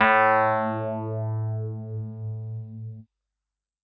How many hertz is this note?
110 Hz